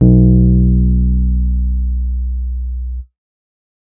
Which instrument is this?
electronic keyboard